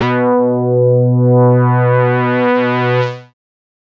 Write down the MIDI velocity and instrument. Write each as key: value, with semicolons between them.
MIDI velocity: 75; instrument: synthesizer bass